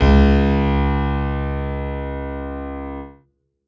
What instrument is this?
acoustic keyboard